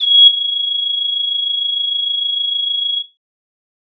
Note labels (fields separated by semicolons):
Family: flute; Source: synthesizer; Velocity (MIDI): 50; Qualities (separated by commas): bright, distorted